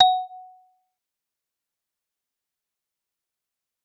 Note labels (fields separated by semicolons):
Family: mallet percussion; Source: acoustic; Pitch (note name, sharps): F#5; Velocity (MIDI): 75; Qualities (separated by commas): fast decay, percussive